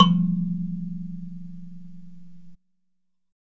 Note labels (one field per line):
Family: mallet percussion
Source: acoustic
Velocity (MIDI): 100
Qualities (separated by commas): reverb